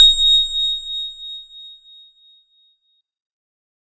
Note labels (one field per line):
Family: organ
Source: electronic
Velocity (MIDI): 75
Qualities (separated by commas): bright